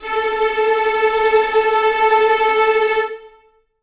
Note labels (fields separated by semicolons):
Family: string; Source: acoustic; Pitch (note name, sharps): A4; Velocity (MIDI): 75; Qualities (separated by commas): non-linear envelope, reverb